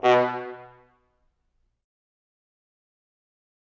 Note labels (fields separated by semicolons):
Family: brass; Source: acoustic; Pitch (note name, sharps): B2; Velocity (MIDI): 100; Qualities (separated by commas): fast decay, percussive, reverb